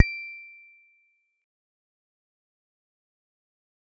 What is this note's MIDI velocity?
50